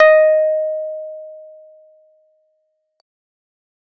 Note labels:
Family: keyboard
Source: electronic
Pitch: D#5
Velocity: 100

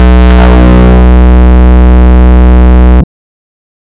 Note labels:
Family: bass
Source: synthesizer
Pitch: B1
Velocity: 127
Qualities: bright, distorted, non-linear envelope

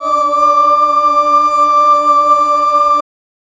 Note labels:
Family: voice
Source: electronic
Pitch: D5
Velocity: 127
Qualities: bright

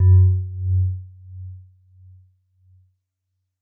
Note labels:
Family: mallet percussion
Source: acoustic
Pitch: F#2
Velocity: 25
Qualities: dark, non-linear envelope

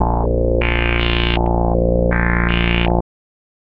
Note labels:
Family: bass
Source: synthesizer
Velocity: 100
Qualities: tempo-synced

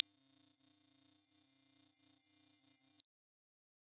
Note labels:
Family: mallet percussion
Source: electronic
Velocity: 25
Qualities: multiphonic, non-linear envelope

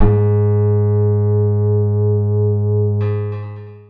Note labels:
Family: guitar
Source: acoustic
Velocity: 127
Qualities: reverb

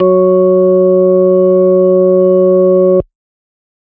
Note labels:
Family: organ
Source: electronic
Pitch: F#3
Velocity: 100

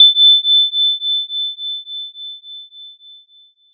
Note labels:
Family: mallet percussion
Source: electronic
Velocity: 50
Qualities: bright, multiphonic

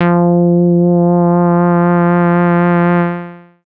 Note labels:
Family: bass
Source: synthesizer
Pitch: F3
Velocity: 100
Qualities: distorted, long release

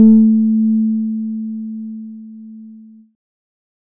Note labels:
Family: keyboard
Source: electronic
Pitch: A3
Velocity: 50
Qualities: distorted

